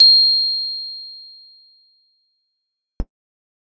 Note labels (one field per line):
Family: keyboard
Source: electronic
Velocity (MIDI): 127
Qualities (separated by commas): bright, fast decay